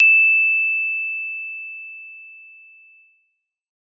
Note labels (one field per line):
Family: mallet percussion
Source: acoustic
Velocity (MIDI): 127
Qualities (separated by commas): bright